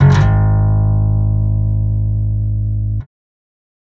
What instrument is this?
electronic guitar